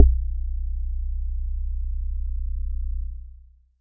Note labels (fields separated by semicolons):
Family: mallet percussion; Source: acoustic; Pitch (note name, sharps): B0; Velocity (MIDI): 25; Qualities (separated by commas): dark